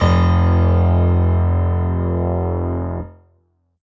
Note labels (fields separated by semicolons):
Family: keyboard; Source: electronic; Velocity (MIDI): 127